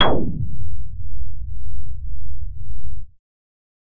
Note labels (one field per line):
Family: bass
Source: synthesizer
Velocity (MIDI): 50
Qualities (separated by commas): distorted